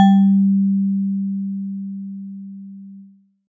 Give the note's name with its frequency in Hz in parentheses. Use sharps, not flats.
G3 (196 Hz)